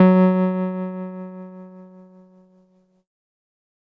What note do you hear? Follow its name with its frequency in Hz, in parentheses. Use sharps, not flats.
F#3 (185 Hz)